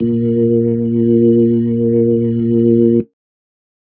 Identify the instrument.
electronic organ